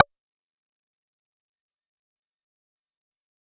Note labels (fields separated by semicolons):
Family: bass; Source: synthesizer; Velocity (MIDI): 75; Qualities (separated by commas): distorted, fast decay, percussive